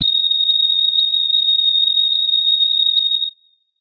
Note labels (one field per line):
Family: guitar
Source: electronic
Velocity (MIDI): 100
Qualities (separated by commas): bright